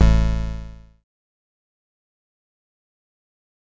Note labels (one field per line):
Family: bass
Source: synthesizer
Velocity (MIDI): 75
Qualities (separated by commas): bright, distorted, fast decay